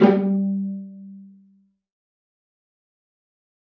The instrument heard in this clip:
acoustic string instrument